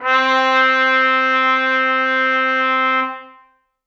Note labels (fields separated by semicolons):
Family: brass; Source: acoustic; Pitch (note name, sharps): C4; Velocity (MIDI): 127; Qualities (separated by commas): bright, reverb